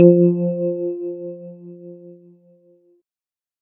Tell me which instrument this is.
electronic keyboard